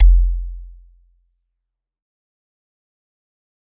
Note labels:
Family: mallet percussion; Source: acoustic; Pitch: F1; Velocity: 127; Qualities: dark, fast decay, percussive

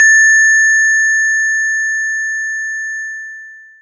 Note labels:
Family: mallet percussion; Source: acoustic; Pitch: A6; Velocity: 25; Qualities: bright, distorted, long release

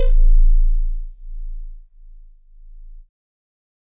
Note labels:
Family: keyboard; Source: electronic; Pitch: A0; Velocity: 75; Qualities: multiphonic

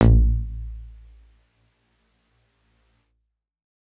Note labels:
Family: keyboard; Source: electronic; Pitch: A1; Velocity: 127

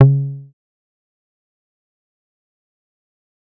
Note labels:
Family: bass; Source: synthesizer; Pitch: C#3; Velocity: 100; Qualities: dark, fast decay, percussive

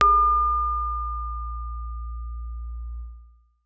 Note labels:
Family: keyboard; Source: acoustic; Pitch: A#1; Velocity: 127

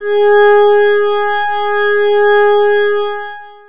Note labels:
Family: organ; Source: electronic; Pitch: G#4; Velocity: 75; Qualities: distorted, long release

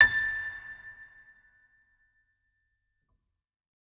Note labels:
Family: organ; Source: electronic; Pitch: A6; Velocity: 100; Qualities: reverb

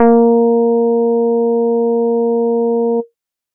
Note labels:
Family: bass; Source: synthesizer; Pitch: A#3; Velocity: 50

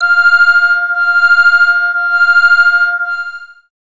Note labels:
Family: bass; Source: synthesizer; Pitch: F6; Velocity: 25; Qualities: long release, multiphonic

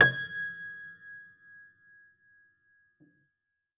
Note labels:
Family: keyboard; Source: acoustic; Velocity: 100; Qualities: reverb

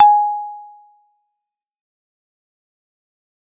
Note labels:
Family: keyboard; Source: electronic; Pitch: G#5; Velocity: 25; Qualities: fast decay, percussive

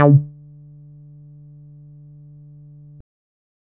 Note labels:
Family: bass; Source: synthesizer; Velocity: 25; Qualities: distorted, percussive

